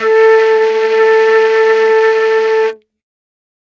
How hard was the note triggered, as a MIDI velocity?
100